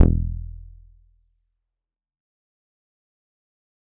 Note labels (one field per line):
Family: bass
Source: synthesizer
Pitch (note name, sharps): E1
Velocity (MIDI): 50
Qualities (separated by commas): dark, distorted, fast decay, percussive